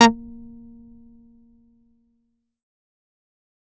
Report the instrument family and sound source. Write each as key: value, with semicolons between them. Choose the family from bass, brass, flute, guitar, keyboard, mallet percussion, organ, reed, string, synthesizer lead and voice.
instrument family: bass; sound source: synthesizer